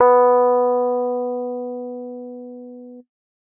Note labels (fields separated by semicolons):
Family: keyboard; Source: electronic; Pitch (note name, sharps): B3; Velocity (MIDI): 127